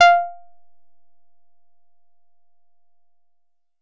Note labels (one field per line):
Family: guitar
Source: synthesizer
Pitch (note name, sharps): F5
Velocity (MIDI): 100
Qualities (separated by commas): percussive